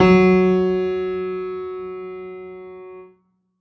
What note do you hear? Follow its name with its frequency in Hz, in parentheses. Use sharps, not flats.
F#3 (185 Hz)